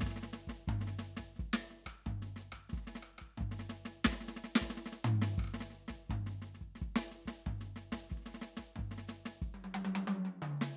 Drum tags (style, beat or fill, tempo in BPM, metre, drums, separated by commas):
samba, beat, 89 BPM, 4/4, hi-hat pedal, snare, cross-stick, high tom, mid tom, floor tom, kick